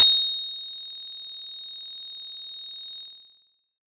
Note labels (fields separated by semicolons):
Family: mallet percussion; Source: acoustic; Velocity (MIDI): 127; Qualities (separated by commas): bright, distorted